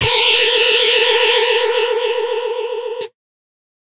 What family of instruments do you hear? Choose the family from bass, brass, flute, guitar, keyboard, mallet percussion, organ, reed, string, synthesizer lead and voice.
guitar